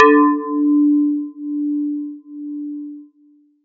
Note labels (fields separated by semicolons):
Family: guitar; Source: synthesizer; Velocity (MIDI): 75; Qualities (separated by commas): dark